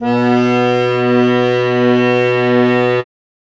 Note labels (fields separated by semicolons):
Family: keyboard; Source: acoustic; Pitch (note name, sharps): B2; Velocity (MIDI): 127